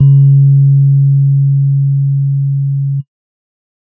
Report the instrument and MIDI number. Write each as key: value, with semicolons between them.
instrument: electronic keyboard; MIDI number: 49